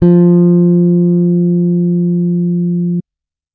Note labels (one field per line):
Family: bass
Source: electronic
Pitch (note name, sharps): F3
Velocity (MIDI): 75